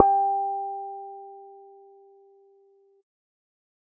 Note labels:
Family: bass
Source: synthesizer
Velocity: 50

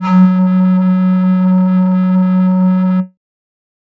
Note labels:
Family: flute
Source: synthesizer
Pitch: F#3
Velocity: 100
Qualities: distorted

